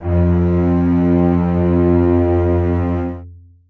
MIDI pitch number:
41